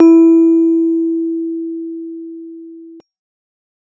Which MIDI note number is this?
64